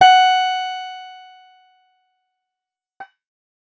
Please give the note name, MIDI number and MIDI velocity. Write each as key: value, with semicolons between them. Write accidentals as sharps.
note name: F#5; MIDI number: 78; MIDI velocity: 50